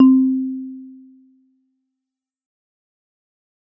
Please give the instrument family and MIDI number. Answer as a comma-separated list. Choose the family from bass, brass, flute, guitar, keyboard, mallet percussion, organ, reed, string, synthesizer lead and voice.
mallet percussion, 60